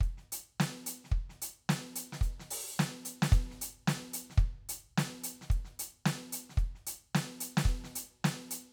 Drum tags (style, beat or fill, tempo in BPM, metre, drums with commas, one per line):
swing
beat
110 BPM
4/4
closed hi-hat, open hi-hat, hi-hat pedal, snare, kick